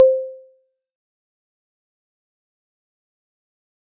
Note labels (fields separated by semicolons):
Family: mallet percussion; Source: acoustic; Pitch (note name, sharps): C5; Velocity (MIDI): 100; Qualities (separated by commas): fast decay, percussive